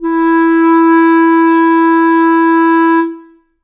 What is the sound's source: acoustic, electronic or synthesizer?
acoustic